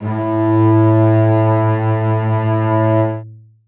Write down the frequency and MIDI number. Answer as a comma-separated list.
110 Hz, 45